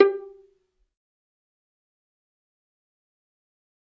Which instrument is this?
acoustic string instrument